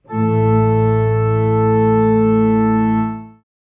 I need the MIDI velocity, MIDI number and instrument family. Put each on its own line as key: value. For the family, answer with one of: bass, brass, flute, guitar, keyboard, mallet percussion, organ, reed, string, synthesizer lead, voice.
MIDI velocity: 127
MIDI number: 45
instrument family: organ